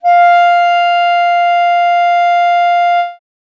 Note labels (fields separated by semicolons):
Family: reed; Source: acoustic; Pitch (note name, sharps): F5; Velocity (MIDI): 127